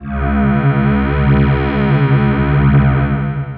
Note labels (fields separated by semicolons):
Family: voice; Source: synthesizer; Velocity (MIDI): 75; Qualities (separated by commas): distorted, long release